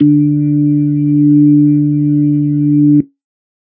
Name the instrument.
electronic organ